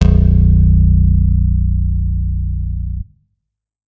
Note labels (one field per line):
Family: guitar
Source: electronic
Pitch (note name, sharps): A#0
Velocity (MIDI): 100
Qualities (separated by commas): reverb